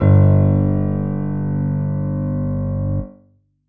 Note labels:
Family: keyboard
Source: electronic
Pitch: G1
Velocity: 50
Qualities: dark

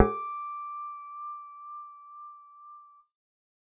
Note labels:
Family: bass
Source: synthesizer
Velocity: 50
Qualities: reverb

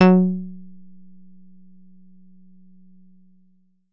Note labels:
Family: guitar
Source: synthesizer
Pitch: F#3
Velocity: 25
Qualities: percussive

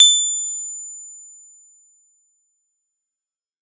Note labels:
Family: guitar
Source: synthesizer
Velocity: 100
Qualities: bright

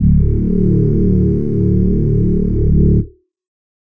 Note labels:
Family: voice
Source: synthesizer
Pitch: D1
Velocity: 25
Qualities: multiphonic

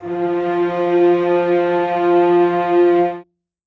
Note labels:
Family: string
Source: acoustic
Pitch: F3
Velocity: 25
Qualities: reverb

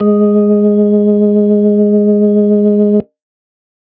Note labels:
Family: organ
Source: electronic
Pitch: G#3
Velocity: 25

